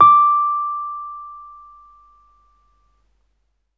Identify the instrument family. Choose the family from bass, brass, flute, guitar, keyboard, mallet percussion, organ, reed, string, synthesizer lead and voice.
keyboard